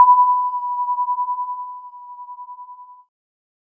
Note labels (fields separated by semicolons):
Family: keyboard; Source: electronic; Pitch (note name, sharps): B5; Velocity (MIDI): 25; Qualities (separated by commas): multiphonic